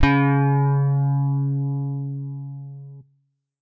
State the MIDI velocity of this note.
75